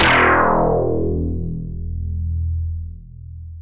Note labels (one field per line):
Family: synthesizer lead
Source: synthesizer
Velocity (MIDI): 127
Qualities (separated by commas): long release